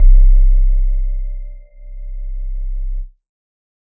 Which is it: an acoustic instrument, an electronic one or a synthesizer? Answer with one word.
synthesizer